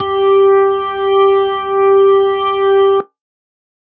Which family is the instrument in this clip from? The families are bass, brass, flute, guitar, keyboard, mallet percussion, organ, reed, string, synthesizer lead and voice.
organ